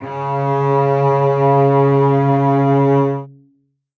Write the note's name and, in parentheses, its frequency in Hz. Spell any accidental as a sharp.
C#3 (138.6 Hz)